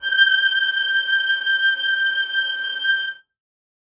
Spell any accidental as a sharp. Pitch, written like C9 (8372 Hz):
G6 (1568 Hz)